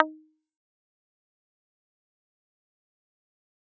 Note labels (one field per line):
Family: guitar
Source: electronic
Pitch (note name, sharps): D#4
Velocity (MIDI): 100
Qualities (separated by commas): fast decay, percussive